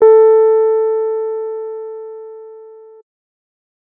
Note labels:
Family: keyboard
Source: electronic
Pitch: A4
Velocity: 50

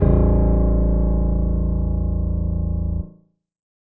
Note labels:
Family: keyboard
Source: electronic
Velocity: 25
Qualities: reverb

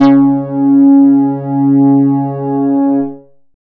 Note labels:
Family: bass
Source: synthesizer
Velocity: 75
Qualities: distorted

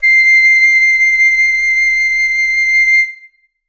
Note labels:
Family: flute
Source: acoustic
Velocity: 127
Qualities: reverb

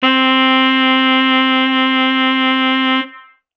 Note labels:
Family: reed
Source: acoustic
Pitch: C4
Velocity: 127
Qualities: bright

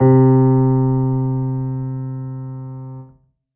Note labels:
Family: keyboard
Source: acoustic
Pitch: C3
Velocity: 25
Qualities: reverb

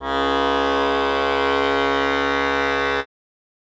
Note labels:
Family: reed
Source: acoustic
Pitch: C#2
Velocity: 127

